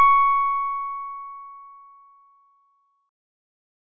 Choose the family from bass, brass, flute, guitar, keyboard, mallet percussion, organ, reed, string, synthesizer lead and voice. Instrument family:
organ